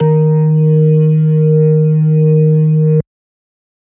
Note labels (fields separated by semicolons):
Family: organ; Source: electronic; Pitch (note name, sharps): D#3; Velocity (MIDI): 100